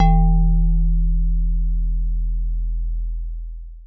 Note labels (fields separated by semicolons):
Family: mallet percussion; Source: acoustic; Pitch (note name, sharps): E1; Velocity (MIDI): 50; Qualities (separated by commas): dark, long release, reverb